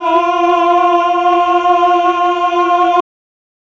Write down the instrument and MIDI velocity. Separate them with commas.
electronic voice, 127